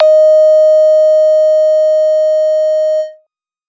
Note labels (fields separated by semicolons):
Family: bass; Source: synthesizer; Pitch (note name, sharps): D#5; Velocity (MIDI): 25; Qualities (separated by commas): distorted